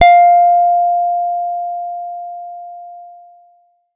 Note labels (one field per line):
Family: guitar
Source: electronic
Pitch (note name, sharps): F5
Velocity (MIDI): 50